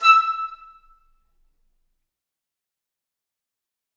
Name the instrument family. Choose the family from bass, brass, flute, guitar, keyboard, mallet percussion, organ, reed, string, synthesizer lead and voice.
reed